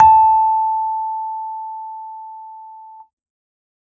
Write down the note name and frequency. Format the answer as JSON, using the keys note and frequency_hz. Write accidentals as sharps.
{"note": "A5", "frequency_hz": 880}